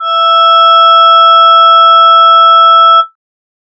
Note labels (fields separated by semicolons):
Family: voice; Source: synthesizer; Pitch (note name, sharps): E5; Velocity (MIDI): 100